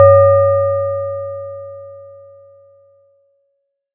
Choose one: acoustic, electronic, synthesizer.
acoustic